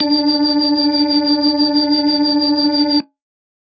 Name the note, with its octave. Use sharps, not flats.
D4